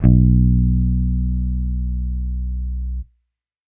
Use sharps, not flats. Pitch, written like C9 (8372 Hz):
B1 (61.74 Hz)